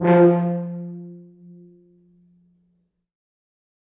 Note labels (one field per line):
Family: brass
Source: acoustic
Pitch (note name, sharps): F3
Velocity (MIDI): 50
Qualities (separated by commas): reverb